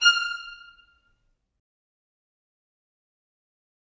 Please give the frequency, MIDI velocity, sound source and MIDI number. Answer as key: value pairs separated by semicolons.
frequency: 1397 Hz; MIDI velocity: 75; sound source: acoustic; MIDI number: 89